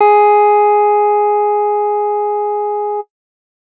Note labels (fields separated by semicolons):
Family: guitar; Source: electronic; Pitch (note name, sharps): G#4; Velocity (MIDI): 25